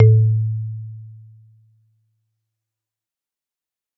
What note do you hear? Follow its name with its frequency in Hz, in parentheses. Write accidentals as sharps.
A2 (110 Hz)